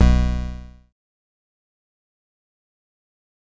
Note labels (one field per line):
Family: bass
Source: synthesizer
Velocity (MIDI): 50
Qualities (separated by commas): bright, distorted, fast decay